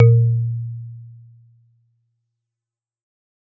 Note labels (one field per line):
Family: mallet percussion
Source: acoustic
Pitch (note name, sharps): A#2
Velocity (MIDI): 100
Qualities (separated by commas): dark, fast decay